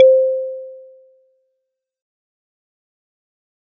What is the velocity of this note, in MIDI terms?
100